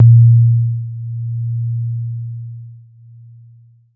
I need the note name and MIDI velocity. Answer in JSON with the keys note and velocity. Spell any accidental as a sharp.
{"note": "A#2", "velocity": 100}